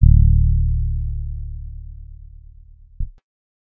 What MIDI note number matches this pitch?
26